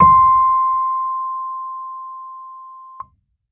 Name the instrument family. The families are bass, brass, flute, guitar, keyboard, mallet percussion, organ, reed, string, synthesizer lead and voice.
keyboard